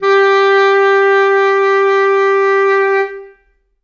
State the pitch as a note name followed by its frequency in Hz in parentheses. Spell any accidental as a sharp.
G4 (392 Hz)